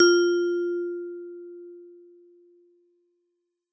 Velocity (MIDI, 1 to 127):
127